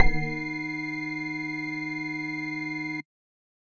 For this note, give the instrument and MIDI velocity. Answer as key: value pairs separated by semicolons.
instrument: synthesizer bass; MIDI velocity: 75